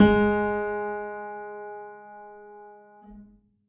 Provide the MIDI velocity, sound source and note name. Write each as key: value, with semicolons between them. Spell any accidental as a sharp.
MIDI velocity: 100; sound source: acoustic; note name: G#3